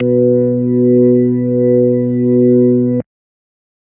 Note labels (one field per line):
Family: organ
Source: electronic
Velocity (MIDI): 25